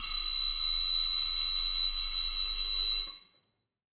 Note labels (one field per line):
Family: flute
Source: acoustic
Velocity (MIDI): 50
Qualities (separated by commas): bright, reverb